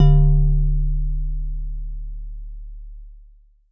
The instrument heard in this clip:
acoustic mallet percussion instrument